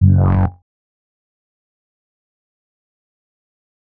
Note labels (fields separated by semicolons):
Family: bass; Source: synthesizer; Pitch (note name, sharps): F#1; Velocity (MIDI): 127; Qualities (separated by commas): distorted, fast decay